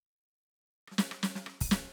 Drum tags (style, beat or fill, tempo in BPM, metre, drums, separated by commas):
gospel, fill, 120 BPM, 4/4, open hi-hat, hi-hat pedal, snare, cross-stick, kick